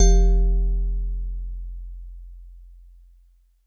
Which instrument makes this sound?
acoustic mallet percussion instrument